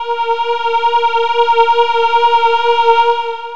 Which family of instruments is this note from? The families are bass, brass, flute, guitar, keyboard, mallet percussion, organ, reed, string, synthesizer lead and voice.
voice